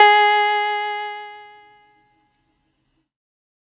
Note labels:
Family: keyboard; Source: electronic; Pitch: G#4; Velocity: 75; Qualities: distorted

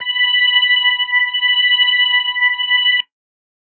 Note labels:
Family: organ; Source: electronic; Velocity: 75

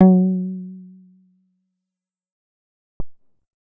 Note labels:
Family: bass; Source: synthesizer; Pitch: F#3; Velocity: 25; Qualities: dark, fast decay

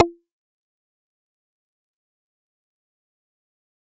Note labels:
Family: bass; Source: synthesizer; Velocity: 100; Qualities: distorted, fast decay, percussive

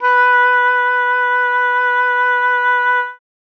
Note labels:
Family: reed; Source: acoustic; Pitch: B4; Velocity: 50

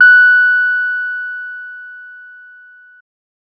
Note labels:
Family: bass; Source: synthesizer; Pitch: F#6; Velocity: 75

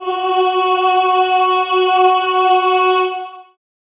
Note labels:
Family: voice; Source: acoustic; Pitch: F#4; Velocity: 75; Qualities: long release, reverb

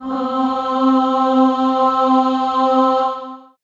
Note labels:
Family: voice; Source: acoustic; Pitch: C4; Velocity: 100; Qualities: long release, reverb

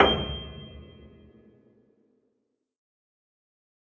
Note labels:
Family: keyboard; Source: acoustic; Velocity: 50; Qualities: fast decay, reverb

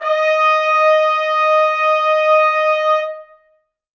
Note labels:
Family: brass; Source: acoustic; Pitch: D#5; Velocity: 100; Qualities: reverb

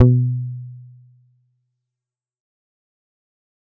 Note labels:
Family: bass; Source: synthesizer; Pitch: B2; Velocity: 100; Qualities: dark, distorted, fast decay

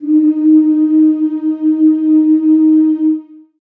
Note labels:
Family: voice; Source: acoustic; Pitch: D#4; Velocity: 50; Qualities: long release, reverb

